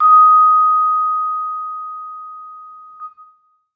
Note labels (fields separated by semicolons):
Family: mallet percussion; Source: acoustic; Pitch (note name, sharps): D#6; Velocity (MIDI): 75; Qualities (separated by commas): reverb